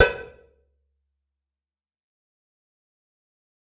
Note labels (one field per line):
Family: guitar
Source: electronic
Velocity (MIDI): 127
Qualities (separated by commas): bright, fast decay, percussive, reverb